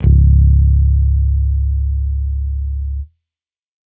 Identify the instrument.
electronic bass